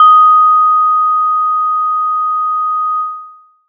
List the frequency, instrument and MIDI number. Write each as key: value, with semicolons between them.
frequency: 1245 Hz; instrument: acoustic mallet percussion instrument; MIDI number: 87